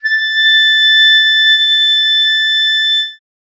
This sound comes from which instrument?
acoustic reed instrument